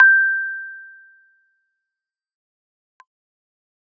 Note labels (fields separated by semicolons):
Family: keyboard; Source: electronic; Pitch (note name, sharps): G6; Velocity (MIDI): 25; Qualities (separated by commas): fast decay